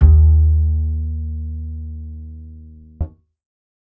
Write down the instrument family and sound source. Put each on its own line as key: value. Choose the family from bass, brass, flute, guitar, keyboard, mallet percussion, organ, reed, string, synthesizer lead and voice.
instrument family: bass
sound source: acoustic